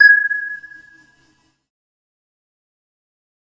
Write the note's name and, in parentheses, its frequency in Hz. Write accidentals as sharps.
G#6 (1661 Hz)